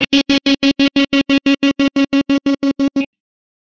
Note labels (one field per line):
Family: guitar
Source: electronic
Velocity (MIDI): 50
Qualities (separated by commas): bright, distorted, tempo-synced